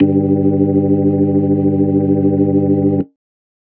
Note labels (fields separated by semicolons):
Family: organ; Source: electronic; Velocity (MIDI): 75